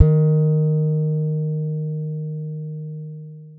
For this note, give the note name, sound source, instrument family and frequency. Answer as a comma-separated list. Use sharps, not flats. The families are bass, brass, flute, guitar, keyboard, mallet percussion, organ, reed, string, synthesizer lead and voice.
D#3, acoustic, guitar, 155.6 Hz